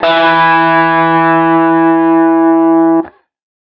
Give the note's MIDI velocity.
127